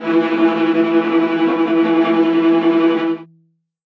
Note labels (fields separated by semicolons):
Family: string; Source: acoustic; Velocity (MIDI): 127; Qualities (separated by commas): non-linear envelope, reverb